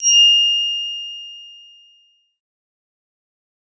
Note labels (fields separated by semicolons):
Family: synthesizer lead; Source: synthesizer; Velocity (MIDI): 127; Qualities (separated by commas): bright, distorted, fast decay